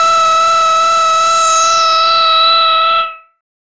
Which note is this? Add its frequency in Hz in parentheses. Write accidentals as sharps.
E5 (659.3 Hz)